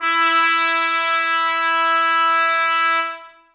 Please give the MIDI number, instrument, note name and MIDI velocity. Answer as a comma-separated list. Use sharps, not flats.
64, acoustic brass instrument, E4, 127